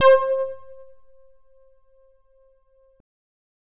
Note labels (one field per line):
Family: bass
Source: synthesizer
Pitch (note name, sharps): C5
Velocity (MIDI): 75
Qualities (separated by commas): distorted